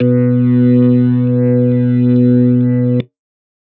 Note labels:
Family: organ; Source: electronic; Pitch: B2; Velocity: 50

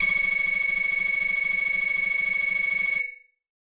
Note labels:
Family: keyboard; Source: electronic; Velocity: 100

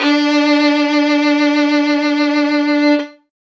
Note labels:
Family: string; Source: acoustic; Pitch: D4; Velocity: 127; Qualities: bright, reverb

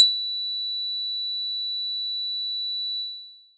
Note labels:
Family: mallet percussion; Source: acoustic; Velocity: 75

